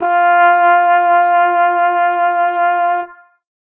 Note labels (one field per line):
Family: brass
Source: acoustic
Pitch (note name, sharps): F4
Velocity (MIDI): 25